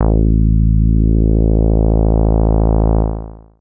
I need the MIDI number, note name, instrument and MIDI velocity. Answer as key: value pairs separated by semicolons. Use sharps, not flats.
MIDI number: 33; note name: A1; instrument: synthesizer bass; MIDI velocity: 75